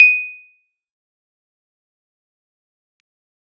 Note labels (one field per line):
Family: keyboard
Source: electronic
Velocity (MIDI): 75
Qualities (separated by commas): bright, fast decay, percussive